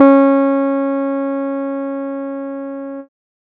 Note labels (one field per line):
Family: keyboard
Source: electronic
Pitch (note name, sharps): C#4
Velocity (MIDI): 25